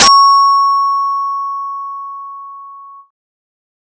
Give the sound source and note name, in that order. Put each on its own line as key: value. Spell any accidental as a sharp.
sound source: synthesizer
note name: C#6